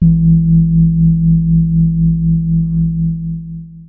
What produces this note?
electronic keyboard